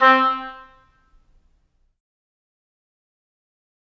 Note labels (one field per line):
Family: reed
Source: acoustic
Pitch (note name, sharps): C4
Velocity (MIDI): 100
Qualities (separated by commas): fast decay, percussive, reverb